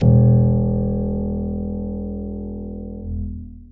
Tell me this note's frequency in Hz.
41.2 Hz